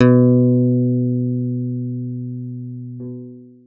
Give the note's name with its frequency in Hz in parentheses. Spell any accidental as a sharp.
B2 (123.5 Hz)